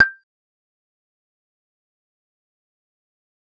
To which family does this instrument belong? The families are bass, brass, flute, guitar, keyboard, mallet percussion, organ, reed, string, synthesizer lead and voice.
bass